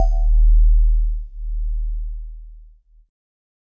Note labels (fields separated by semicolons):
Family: keyboard; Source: electronic; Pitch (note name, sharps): D#1; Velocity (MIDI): 75; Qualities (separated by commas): multiphonic